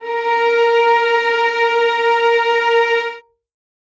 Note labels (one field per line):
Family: string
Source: acoustic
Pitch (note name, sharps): A#4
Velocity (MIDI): 50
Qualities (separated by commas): reverb